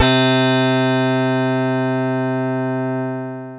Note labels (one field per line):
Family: keyboard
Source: electronic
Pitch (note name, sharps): C3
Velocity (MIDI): 100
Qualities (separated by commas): bright, long release